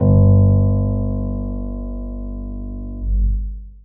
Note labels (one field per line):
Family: keyboard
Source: acoustic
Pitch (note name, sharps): G1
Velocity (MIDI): 50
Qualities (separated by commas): dark, reverb